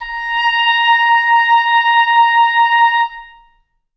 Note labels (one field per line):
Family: reed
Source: acoustic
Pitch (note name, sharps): A#5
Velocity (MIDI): 100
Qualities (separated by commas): reverb